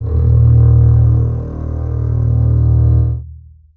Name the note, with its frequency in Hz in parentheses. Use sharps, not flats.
D#1 (38.89 Hz)